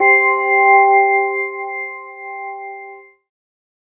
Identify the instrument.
synthesizer keyboard